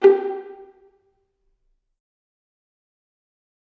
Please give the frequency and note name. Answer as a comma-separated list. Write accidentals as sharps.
392 Hz, G4